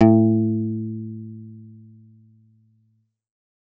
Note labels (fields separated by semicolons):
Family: guitar; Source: electronic; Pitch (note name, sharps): A2; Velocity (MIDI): 127